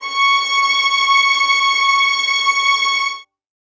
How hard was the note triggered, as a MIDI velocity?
127